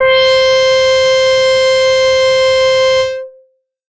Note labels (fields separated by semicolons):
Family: bass; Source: synthesizer; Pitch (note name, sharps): C5; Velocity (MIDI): 127; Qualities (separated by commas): distorted